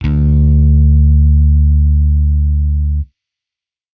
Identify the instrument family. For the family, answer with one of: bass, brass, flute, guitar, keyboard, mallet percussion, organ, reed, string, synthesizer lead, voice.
bass